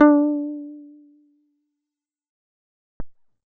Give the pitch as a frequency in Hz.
293.7 Hz